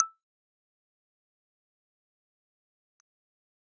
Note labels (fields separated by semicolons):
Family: keyboard; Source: electronic; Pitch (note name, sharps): E6; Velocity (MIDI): 75; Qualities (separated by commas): fast decay, percussive